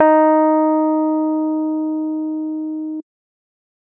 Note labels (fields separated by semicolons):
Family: keyboard; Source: electronic; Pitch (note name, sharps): D#4; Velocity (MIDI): 127